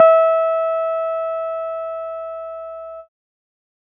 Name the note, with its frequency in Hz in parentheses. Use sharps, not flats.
E5 (659.3 Hz)